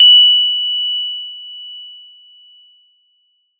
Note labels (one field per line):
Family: keyboard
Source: electronic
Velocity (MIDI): 50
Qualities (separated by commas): bright